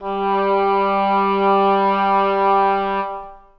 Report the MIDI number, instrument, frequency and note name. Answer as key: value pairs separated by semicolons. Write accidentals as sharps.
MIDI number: 55; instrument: acoustic reed instrument; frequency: 196 Hz; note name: G3